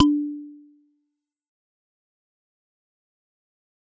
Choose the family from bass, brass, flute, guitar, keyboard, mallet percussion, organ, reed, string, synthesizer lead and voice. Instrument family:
mallet percussion